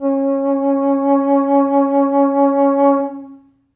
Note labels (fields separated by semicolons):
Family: flute; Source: acoustic; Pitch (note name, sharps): C#4; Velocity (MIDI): 25; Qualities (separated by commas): reverb